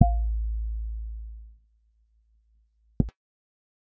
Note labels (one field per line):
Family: bass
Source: synthesizer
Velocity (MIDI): 25